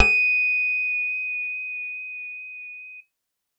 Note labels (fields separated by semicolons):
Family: bass; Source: synthesizer; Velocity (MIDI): 127; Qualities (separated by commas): bright, reverb